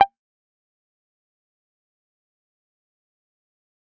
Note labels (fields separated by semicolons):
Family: guitar; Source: electronic; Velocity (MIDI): 75; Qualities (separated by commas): fast decay, percussive